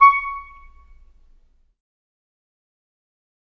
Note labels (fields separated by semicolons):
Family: reed; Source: acoustic; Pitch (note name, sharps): C#6; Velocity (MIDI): 50; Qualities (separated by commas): fast decay, percussive, reverb